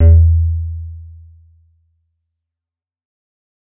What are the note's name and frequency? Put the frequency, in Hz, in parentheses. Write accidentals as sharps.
E2 (82.41 Hz)